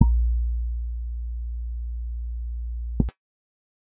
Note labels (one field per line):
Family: bass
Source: synthesizer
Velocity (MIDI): 25